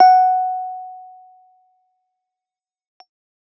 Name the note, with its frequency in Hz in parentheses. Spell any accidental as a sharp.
F#5 (740 Hz)